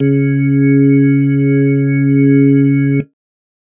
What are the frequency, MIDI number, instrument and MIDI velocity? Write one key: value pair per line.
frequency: 138.6 Hz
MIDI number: 49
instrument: electronic organ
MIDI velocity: 127